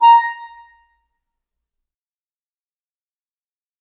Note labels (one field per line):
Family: reed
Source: acoustic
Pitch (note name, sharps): A#5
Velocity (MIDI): 100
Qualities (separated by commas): fast decay, percussive, reverb